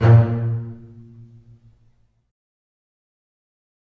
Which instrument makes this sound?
acoustic string instrument